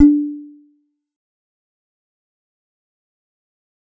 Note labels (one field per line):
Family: guitar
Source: electronic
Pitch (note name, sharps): D4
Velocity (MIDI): 25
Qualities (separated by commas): dark, fast decay, percussive, reverb